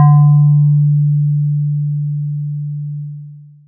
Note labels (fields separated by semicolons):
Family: mallet percussion; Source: electronic; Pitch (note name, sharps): D3; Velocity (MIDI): 25; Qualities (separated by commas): long release, multiphonic